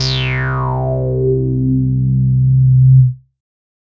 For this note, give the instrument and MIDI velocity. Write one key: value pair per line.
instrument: synthesizer bass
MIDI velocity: 50